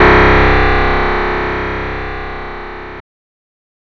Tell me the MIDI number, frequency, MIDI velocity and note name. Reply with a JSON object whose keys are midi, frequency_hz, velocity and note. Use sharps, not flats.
{"midi": 24, "frequency_hz": 32.7, "velocity": 25, "note": "C1"}